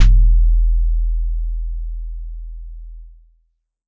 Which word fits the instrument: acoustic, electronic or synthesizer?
synthesizer